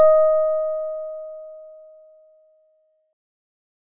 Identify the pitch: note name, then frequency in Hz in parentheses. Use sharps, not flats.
D#5 (622.3 Hz)